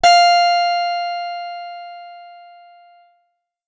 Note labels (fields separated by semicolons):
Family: guitar; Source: acoustic; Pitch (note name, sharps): F5; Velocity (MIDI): 75; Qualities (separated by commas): bright, distorted